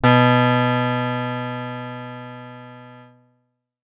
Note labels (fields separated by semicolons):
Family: guitar; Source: acoustic; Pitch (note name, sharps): B2; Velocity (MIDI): 75; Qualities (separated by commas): bright, distorted